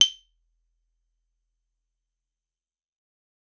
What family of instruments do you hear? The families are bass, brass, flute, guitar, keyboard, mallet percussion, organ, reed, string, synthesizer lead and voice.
guitar